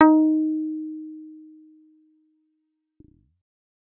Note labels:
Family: bass; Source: synthesizer; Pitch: D#4; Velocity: 127

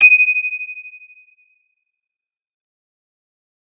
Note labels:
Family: guitar; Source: electronic; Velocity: 50; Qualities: bright, fast decay, multiphonic, non-linear envelope

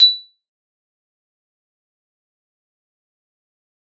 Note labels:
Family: mallet percussion; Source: acoustic; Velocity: 100; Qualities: bright, fast decay, percussive

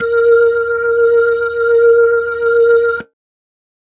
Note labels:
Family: organ; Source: electronic; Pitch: A#4; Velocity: 75

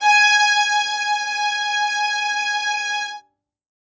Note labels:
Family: string; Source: acoustic; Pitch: G#5; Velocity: 127; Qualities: reverb

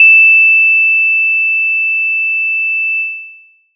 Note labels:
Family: mallet percussion; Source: acoustic; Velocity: 50; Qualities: bright, long release

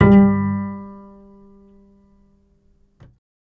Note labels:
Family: bass; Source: electronic; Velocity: 127; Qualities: reverb

